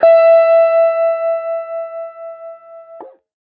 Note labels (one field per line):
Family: guitar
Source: electronic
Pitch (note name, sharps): E5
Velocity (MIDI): 50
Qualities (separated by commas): distorted